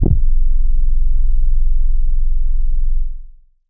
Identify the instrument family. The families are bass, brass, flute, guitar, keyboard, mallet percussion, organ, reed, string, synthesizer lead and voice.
bass